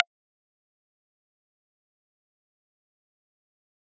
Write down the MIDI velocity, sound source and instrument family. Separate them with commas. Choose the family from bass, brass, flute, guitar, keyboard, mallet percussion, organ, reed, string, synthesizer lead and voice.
127, electronic, guitar